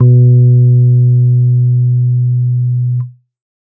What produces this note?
electronic keyboard